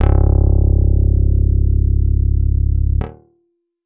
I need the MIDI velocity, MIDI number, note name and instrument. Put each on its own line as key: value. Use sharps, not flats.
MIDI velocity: 75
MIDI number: 25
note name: C#1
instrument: acoustic guitar